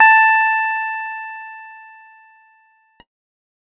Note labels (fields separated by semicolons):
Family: keyboard; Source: electronic; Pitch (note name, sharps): A5; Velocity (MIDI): 127; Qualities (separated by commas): bright